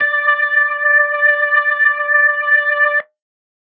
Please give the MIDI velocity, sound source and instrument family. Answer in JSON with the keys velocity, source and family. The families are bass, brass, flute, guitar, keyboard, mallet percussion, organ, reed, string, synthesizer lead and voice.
{"velocity": 50, "source": "electronic", "family": "organ"}